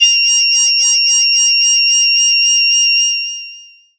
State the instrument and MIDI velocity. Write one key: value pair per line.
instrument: synthesizer voice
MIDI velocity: 50